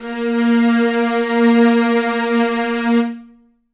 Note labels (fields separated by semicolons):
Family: string; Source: acoustic; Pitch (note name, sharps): A#3; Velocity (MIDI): 75; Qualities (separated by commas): reverb